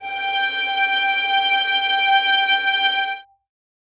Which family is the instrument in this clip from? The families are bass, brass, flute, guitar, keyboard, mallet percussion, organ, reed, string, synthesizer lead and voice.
string